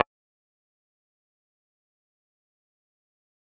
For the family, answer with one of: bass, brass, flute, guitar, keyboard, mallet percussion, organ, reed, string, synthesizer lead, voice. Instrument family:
bass